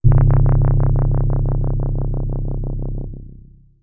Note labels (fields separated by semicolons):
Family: keyboard; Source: electronic; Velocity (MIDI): 100; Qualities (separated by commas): dark, distorted, long release